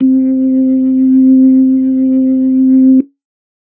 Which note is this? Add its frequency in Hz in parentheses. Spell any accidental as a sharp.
C4 (261.6 Hz)